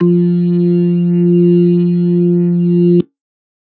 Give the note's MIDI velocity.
50